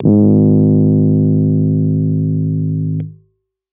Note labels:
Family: keyboard; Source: electronic; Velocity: 127; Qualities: dark

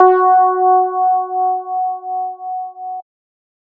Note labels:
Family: bass; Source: synthesizer; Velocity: 127

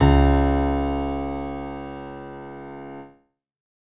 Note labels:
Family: keyboard; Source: acoustic; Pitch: C#2; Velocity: 127; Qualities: reverb

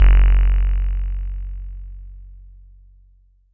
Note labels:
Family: bass; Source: synthesizer; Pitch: F#1; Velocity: 25; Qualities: bright, distorted

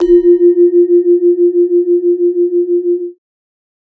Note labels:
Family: mallet percussion; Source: acoustic; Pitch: F4; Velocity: 50; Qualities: multiphonic

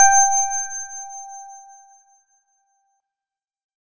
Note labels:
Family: organ; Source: electronic; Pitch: G5; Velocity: 100; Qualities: bright

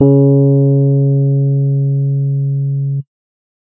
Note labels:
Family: keyboard; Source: electronic; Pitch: C#3; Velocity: 100; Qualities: dark

